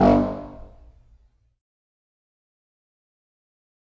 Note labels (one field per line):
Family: reed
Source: acoustic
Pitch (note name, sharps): G1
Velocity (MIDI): 75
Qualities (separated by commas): distorted, fast decay, percussive, reverb